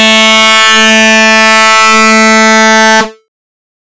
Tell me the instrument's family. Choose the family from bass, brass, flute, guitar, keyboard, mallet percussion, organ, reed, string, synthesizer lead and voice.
bass